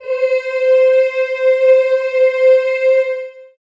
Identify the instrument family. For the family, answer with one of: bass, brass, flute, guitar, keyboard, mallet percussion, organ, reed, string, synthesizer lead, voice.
voice